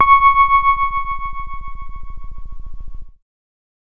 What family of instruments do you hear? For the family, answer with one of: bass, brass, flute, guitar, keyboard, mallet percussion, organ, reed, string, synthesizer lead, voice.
keyboard